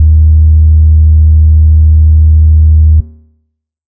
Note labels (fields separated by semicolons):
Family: bass; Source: synthesizer; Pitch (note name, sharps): D#2; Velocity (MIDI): 25; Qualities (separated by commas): dark